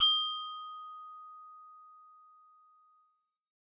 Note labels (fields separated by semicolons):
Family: bass; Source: synthesizer; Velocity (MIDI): 50; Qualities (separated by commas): distorted, percussive